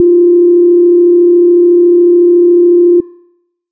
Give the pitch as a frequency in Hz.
349.2 Hz